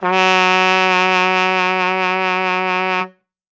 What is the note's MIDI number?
54